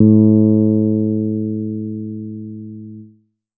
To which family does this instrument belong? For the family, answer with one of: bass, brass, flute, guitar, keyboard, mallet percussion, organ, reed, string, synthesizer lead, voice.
bass